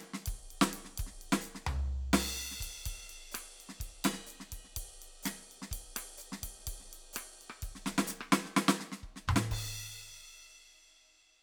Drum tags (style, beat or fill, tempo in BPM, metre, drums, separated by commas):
Middle Eastern, beat, 126 BPM, 4/4, crash, ride, ride bell, hi-hat pedal, snare, cross-stick, mid tom, floor tom, kick